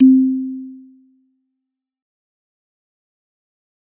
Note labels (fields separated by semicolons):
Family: mallet percussion; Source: acoustic; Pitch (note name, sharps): C4; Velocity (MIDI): 100; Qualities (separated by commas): dark, fast decay